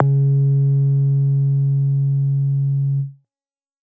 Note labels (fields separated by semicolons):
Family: bass; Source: synthesizer; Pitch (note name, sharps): C#3; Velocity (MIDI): 75; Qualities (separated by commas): distorted